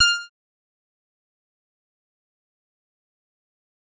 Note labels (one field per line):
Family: bass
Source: synthesizer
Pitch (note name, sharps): F6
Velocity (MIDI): 25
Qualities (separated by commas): bright, distorted, fast decay, percussive